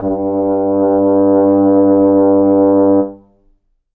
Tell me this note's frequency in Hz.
98 Hz